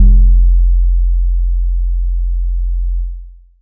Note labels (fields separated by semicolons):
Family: mallet percussion; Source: acoustic; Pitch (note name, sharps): F1; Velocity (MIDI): 50; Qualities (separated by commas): dark, long release